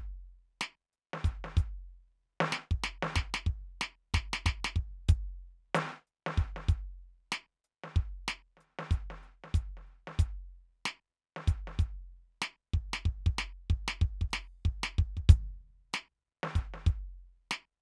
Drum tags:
hip-hop, beat, 94 BPM, 4/4, ride, closed hi-hat, hi-hat pedal, snare, kick

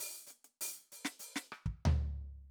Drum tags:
funk, fill, 95 BPM, 4/4, closed hi-hat, open hi-hat, hi-hat pedal, snare, cross-stick, floor tom, kick

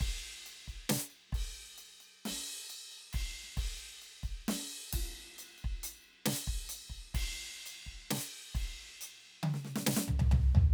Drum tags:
hip-hop, beat, 67 BPM, 4/4, crash, ride, closed hi-hat, hi-hat pedal, percussion, snare, high tom, floor tom, kick

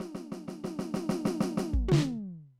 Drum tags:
funk rock, fill, 92 BPM, 4/4, hi-hat pedal, snare, floor tom, kick

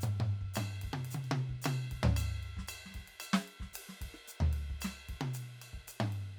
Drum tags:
songo, beat, 112 BPM, 4/4, ride, ride bell, hi-hat pedal, snare, cross-stick, high tom, mid tom, floor tom, kick

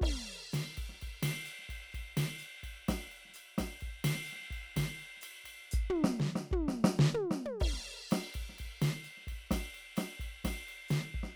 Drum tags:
bossa nova, beat, 127 BPM, 4/4, crash, ride, hi-hat pedal, snare, high tom, mid tom, floor tom, kick

